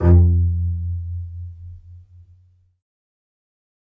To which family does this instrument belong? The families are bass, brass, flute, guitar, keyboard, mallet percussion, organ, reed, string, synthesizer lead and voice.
string